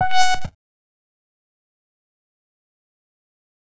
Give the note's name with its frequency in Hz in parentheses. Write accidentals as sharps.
F#5 (740 Hz)